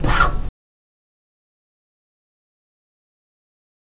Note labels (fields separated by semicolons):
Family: bass; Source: electronic; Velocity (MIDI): 25; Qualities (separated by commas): fast decay, reverb